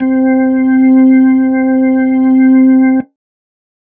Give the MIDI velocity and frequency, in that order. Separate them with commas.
75, 261.6 Hz